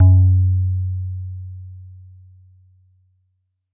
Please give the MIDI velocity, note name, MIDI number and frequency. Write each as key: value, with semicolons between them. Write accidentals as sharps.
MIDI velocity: 50; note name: F#2; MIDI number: 42; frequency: 92.5 Hz